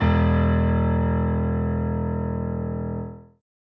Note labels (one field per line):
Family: keyboard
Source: acoustic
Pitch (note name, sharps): E1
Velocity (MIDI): 100